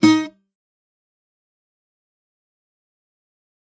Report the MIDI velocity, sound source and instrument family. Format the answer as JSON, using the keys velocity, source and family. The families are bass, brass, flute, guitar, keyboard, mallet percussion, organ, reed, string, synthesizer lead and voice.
{"velocity": 127, "source": "acoustic", "family": "guitar"}